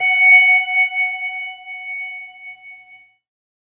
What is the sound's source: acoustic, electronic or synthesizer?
synthesizer